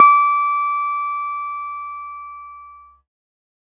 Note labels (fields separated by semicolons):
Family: keyboard; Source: electronic; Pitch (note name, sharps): D6; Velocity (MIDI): 25